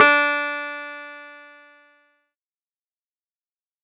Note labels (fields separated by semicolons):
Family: keyboard; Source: electronic; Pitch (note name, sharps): D4; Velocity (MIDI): 100; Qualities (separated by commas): distorted, fast decay